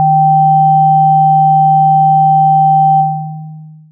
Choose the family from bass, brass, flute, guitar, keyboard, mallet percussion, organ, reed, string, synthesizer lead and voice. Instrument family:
synthesizer lead